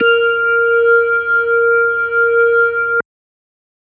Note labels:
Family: organ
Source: electronic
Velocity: 100

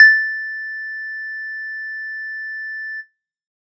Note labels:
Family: bass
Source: synthesizer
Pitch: A6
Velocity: 127

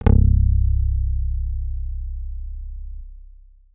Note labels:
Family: guitar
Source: electronic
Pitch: C1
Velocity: 75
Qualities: long release

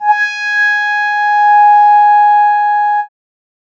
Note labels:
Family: keyboard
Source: synthesizer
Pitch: G#5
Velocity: 25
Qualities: bright

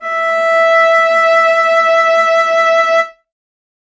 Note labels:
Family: string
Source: acoustic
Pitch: E5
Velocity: 25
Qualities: reverb

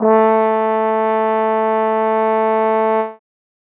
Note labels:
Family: brass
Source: acoustic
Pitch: A3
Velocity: 100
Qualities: bright

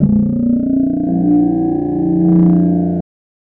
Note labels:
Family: voice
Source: synthesizer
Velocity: 127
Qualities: distorted

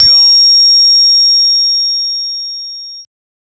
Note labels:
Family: bass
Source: synthesizer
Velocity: 100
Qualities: bright, distorted, multiphonic

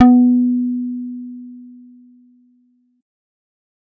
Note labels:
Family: bass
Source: synthesizer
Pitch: B3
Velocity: 50

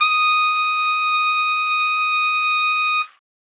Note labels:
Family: brass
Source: acoustic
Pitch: D#6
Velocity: 100

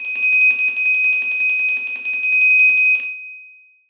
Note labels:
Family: mallet percussion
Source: acoustic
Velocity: 75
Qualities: bright, long release, reverb

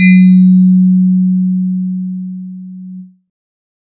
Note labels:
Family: synthesizer lead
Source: synthesizer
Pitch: F#3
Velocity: 127

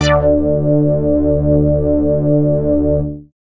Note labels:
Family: bass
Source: synthesizer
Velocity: 75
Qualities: distorted

